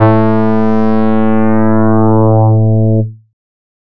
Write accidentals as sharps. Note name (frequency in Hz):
A2 (110 Hz)